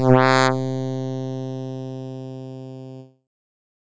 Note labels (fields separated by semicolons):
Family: keyboard; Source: synthesizer; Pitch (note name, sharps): C3; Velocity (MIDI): 127; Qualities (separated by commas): bright, distorted